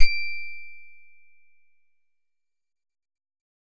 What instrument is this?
synthesizer guitar